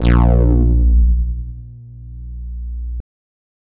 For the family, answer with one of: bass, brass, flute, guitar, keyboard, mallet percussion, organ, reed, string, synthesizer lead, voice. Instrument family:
bass